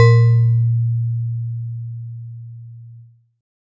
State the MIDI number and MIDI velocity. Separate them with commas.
46, 75